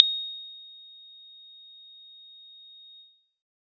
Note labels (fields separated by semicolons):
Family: guitar; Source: synthesizer; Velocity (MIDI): 50